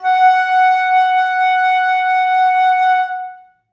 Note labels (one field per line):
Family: flute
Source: acoustic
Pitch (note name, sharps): F#5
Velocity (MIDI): 25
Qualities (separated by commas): long release, reverb